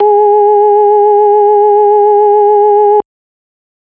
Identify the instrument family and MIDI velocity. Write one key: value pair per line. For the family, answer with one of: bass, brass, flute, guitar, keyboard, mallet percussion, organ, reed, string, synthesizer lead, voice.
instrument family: organ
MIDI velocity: 50